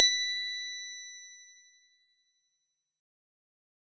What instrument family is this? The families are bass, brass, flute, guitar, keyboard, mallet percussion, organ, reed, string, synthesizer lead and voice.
synthesizer lead